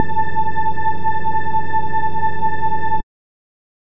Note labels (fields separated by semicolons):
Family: bass; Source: synthesizer; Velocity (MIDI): 50